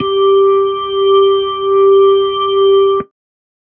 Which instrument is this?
electronic keyboard